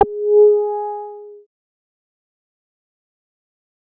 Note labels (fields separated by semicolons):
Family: bass; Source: synthesizer; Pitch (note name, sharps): G#4; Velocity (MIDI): 50; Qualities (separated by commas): distorted, fast decay